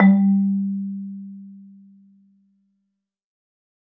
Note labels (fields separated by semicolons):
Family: mallet percussion; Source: acoustic; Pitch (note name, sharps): G3; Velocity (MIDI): 75; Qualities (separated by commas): dark, reverb